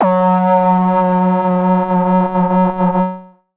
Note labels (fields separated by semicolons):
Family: synthesizer lead; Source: synthesizer; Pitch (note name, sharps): F#3; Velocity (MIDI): 75; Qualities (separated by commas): distorted, multiphonic, non-linear envelope